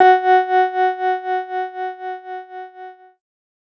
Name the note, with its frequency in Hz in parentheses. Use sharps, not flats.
F#4 (370 Hz)